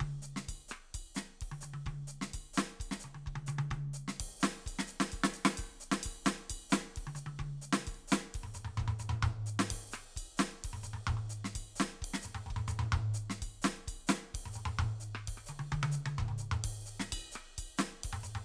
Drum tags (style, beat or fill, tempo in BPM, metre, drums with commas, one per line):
Dominican merengue
beat
130 BPM
4/4
ride, ride bell, hi-hat pedal, snare, cross-stick, high tom, mid tom, kick